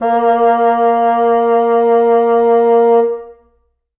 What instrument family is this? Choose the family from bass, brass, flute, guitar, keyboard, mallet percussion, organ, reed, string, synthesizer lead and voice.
reed